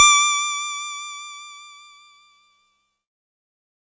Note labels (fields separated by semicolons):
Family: keyboard; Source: electronic; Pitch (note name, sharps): D6; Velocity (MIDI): 127